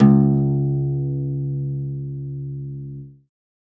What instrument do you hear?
acoustic guitar